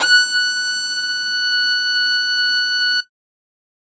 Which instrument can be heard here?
acoustic string instrument